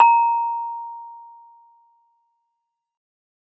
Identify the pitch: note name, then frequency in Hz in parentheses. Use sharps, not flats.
A#5 (932.3 Hz)